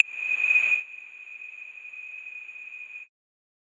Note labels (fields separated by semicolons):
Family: mallet percussion; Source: electronic; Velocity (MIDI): 127; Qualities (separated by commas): bright, non-linear envelope